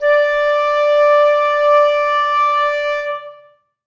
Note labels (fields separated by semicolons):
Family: flute; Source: acoustic; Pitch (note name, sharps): D5; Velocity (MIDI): 127; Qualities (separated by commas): reverb